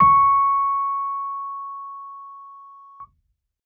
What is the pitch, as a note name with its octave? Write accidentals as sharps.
C#6